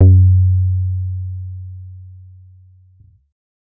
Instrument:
synthesizer bass